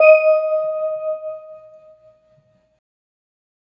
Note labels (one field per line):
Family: organ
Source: electronic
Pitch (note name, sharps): D#5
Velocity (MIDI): 100